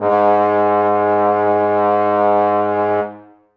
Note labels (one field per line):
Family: brass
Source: acoustic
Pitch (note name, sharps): G#2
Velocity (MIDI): 127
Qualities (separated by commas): reverb